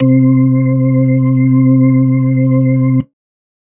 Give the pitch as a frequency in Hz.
130.8 Hz